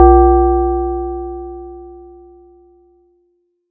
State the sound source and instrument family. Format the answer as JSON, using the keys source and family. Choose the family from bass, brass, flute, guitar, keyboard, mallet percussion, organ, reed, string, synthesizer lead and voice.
{"source": "acoustic", "family": "mallet percussion"}